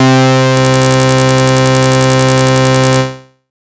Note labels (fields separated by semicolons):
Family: bass; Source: synthesizer; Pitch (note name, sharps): C3; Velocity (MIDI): 75; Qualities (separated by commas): bright, distorted